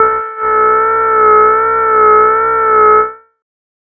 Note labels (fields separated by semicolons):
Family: bass; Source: synthesizer; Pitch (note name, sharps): A4; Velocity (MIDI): 25; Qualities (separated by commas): distorted, tempo-synced